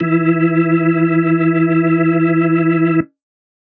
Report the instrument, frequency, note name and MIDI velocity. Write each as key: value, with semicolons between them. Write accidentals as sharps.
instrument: electronic organ; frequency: 164.8 Hz; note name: E3; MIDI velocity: 25